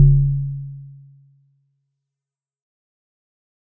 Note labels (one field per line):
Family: mallet percussion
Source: acoustic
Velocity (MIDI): 127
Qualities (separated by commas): fast decay